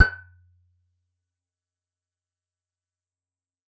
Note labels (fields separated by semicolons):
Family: guitar; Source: acoustic; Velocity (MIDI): 100; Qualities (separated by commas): fast decay, percussive